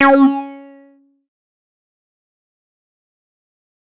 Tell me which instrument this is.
synthesizer bass